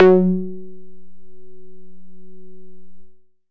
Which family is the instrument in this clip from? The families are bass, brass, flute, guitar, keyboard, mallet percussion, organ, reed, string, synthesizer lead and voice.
bass